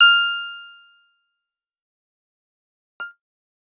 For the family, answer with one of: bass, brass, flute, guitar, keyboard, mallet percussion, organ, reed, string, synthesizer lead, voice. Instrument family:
guitar